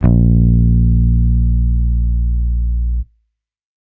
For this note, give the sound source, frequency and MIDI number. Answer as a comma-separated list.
electronic, 58.27 Hz, 34